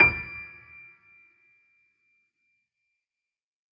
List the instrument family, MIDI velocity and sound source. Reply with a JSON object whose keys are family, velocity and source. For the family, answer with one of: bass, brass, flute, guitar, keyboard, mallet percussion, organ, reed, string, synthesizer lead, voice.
{"family": "keyboard", "velocity": 50, "source": "acoustic"}